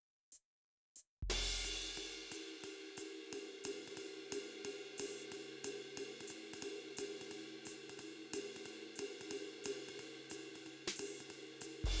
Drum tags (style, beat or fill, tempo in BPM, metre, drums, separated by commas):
medium-fast jazz, beat, 180 BPM, 4/4, ride, hi-hat pedal, snare, kick